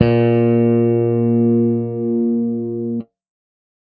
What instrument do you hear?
electronic bass